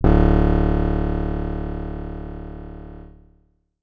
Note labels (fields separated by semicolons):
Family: guitar; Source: acoustic; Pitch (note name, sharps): D1; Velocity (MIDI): 50; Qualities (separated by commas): bright, distorted